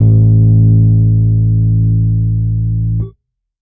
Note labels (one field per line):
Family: keyboard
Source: electronic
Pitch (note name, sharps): A1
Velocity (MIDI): 75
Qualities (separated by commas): dark, distorted